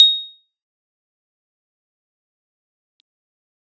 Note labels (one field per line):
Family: keyboard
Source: electronic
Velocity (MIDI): 75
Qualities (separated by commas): bright, fast decay, percussive